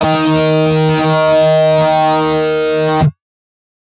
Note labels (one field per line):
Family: guitar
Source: synthesizer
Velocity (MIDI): 25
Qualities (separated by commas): bright, distorted